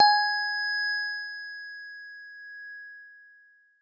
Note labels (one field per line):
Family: mallet percussion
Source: acoustic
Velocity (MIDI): 100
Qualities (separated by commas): bright